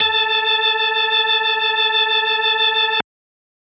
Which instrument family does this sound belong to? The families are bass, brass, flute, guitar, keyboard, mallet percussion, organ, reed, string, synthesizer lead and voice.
organ